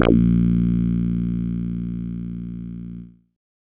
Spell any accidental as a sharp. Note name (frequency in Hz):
A#1 (58.27 Hz)